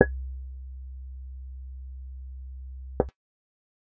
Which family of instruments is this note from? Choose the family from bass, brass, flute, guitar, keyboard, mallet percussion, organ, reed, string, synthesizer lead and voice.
bass